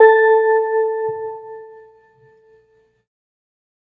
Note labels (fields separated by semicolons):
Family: organ; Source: electronic; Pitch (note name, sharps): A4; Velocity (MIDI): 50